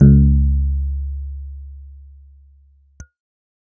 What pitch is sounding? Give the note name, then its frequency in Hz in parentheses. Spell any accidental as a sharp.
C#2 (69.3 Hz)